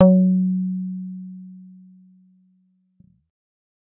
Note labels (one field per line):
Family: bass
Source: synthesizer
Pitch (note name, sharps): F#3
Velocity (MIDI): 100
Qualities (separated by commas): dark